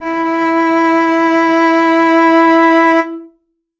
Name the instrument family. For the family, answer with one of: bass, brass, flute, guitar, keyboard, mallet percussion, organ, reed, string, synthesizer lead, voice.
string